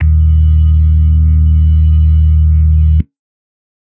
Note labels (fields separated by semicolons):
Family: organ; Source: electronic; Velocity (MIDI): 50; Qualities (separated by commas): dark